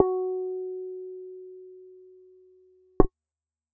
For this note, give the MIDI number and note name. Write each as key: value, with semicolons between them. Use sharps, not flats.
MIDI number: 66; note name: F#4